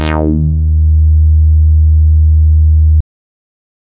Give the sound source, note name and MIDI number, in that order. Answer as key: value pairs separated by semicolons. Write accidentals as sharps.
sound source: synthesizer; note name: D#2; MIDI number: 39